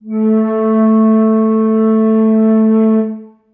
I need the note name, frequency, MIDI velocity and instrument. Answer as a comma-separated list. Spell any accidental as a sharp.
A3, 220 Hz, 25, acoustic flute